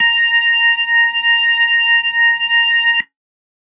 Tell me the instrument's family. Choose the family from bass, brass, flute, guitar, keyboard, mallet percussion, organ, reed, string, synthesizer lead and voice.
organ